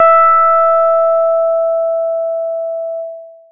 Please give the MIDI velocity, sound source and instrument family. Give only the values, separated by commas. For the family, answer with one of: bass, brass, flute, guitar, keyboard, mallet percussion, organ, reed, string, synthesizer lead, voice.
75, synthesizer, bass